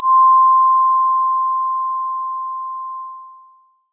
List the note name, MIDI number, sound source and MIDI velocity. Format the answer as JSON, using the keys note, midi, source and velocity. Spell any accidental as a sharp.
{"note": "C6", "midi": 84, "source": "electronic", "velocity": 75}